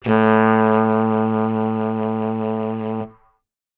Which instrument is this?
acoustic brass instrument